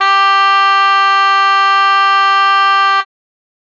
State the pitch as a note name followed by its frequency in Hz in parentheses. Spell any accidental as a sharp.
G4 (392 Hz)